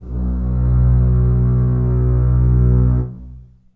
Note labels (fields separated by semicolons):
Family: string; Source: acoustic; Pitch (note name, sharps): B1; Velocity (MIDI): 50; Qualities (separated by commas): long release, reverb